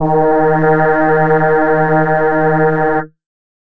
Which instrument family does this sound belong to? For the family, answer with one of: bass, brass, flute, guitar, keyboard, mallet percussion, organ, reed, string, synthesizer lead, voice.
voice